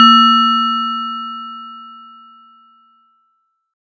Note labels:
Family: mallet percussion; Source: acoustic; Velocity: 127; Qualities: bright

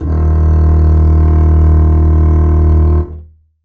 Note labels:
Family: string; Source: acoustic; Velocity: 25; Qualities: reverb

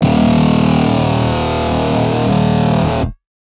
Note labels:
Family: guitar; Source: synthesizer; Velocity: 25; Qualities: bright, distorted

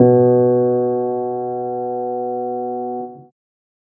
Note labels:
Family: keyboard; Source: acoustic; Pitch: B2; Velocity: 25; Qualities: reverb

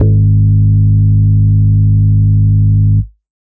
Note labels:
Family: organ; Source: electronic; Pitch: G#1; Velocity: 75

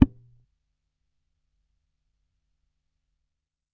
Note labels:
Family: bass; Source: electronic; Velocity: 25; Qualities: percussive

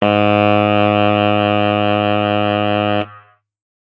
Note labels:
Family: reed; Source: acoustic; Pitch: G#2; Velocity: 75

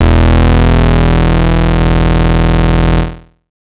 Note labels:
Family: bass; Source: synthesizer; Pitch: E1; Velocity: 75; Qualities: bright, distorted

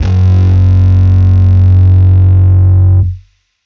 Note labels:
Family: bass; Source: electronic; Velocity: 127; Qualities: bright, distorted

